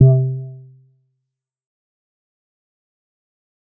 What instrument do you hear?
synthesizer bass